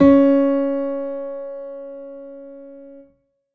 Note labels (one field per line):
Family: keyboard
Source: acoustic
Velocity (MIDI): 100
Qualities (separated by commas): reverb